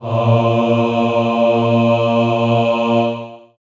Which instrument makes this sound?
acoustic voice